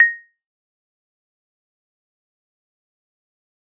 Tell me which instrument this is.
acoustic mallet percussion instrument